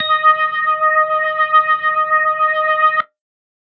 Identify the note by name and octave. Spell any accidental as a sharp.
D#5